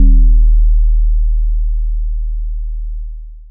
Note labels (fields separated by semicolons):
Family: mallet percussion; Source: electronic; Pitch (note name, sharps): D#1; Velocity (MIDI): 25; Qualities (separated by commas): long release, multiphonic